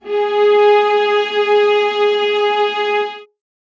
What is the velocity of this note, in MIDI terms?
75